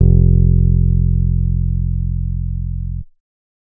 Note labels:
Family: bass; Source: synthesizer; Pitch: F1; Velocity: 25; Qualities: dark, reverb

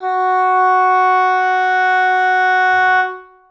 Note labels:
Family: reed; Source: acoustic; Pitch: F#4; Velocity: 75; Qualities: reverb

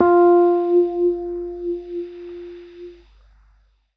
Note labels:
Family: keyboard; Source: electronic; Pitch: F4; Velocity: 50

